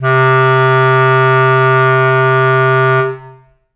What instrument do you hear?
acoustic reed instrument